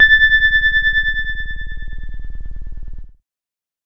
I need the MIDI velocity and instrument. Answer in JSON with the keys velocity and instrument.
{"velocity": 50, "instrument": "electronic keyboard"}